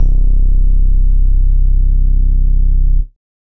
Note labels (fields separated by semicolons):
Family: bass; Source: synthesizer; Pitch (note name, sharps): C1; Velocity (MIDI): 25; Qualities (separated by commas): distorted, multiphonic, tempo-synced